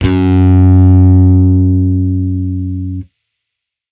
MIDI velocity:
100